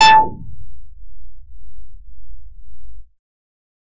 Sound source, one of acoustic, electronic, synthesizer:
synthesizer